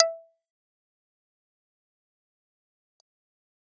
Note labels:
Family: keyboard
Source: electronic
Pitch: E5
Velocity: 127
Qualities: fast decay, percussive

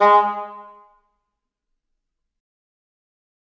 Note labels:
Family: reed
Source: acoustic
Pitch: G#3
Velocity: 127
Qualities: fast decay, percussive, reverb

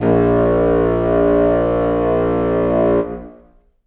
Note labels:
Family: reed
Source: acoustic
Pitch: A#1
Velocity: 100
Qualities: long release, reverb

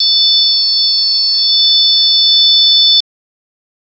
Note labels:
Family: organ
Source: electronic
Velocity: 25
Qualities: bright

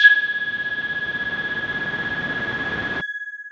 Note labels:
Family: voice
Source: synthesizer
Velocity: 100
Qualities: distorted, long release

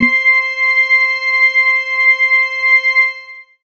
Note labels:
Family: organ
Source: electronic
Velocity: 75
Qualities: long release, reverb

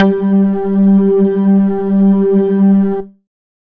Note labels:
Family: bass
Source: synthesizer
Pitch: G3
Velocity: 25

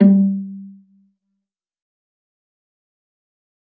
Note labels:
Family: string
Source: acoustic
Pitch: G3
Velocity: 25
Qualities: dark, fast decay, percussive, reverb

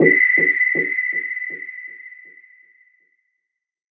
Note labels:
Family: synthesizer lead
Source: synthesizer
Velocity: 25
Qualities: non-linear envelope, reverb

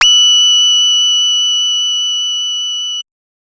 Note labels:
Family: bass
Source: synthesizer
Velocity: 127

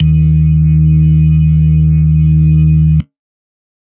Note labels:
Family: organ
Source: electronic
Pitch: D#2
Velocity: 25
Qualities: dark

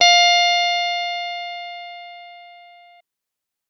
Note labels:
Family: keyboard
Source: electronic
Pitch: F5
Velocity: 127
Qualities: distorted

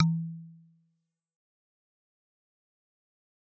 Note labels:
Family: mallet percussion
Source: acoustic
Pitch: E3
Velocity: 127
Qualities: fast decay, percussive

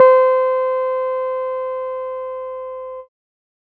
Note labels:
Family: keyboard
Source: electronic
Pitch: C5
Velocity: 100

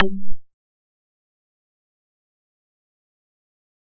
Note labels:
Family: bass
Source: synthesizer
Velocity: 50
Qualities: distorted, fast decay, percussive

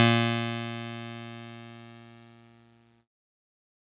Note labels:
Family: keyboard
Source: electronic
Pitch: A#2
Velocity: 25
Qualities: bright, distorted

